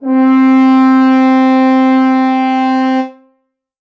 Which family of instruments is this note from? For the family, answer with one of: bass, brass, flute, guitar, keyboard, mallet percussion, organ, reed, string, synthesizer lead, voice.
brass